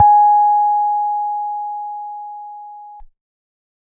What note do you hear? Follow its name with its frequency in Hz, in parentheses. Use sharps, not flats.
G#5 (830.6 Hz)